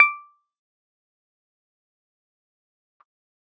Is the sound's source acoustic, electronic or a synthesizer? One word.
electronic